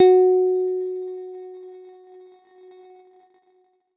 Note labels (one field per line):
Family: guitar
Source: electronic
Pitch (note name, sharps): F#4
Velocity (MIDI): 100